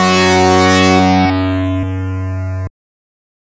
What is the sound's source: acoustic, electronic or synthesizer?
synthesizer